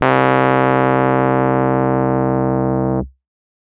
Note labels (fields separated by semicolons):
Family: keyboard; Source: electronic; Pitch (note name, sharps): C2; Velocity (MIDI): 100; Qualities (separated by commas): distorted